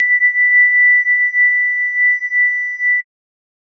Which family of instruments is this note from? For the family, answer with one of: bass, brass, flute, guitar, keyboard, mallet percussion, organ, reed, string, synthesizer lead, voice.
mallet percussion